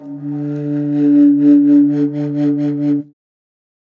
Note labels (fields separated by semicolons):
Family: flute; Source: acoustic; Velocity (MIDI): 100; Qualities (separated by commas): dark